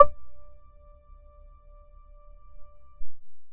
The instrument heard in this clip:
synthesizer bass